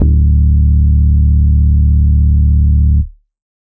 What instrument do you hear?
electronic organ